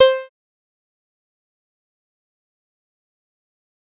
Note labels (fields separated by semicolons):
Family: bass; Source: synthesizer; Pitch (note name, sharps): C5; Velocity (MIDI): 100; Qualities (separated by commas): bright, distorted, fast decay, percussive